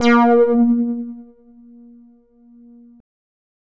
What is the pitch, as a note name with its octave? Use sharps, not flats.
A#3